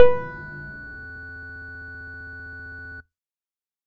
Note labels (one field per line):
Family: bass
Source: synthesizer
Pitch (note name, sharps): B4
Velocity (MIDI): 50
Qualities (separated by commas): distorted